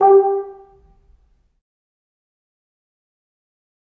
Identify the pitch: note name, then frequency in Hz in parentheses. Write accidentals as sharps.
G4 (392 Hz)